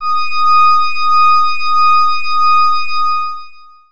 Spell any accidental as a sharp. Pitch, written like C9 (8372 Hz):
D#6 (1245 Hz)